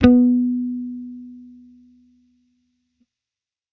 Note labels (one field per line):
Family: bass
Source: electronic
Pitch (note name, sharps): B3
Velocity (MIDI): 75